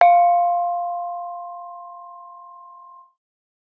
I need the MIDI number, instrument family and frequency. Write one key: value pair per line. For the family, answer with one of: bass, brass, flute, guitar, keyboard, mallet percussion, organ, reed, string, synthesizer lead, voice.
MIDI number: 77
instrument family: mallet percussion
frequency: 698.5 Hz